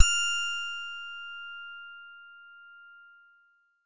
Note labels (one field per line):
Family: guitar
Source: synthesizer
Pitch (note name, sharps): F6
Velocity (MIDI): 100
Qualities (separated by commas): bright